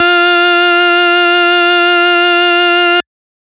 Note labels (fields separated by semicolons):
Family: organ; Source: electronic; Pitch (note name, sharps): F4; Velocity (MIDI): 75; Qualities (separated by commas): distorted